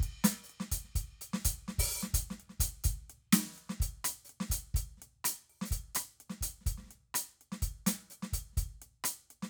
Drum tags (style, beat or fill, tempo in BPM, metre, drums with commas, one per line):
Middle Eastern
beat
126 BPM
4/4
closed hi-hat, open hi-hat, hi-hat pedal, snare, cross-stick, kick